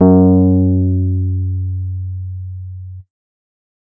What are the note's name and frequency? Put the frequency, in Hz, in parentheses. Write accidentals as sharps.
F#2 (92.5 Hz)